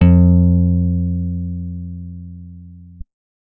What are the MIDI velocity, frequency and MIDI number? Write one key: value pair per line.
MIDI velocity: 50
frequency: 87.31 Hz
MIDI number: 41